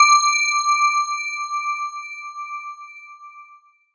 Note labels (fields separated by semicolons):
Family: mallet percussion; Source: electronic; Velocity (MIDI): 75; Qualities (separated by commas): bright, long release